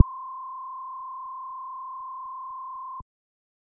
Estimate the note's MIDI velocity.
50